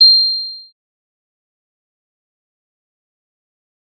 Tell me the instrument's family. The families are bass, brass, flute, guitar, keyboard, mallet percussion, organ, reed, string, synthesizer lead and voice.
bass